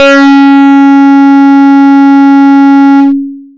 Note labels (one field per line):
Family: bass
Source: synthesizer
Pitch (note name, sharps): C#4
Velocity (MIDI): 127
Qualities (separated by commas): bright, distorted, long release